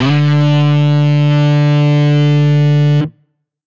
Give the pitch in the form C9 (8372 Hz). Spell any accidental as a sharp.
D3 (146.8 Hz)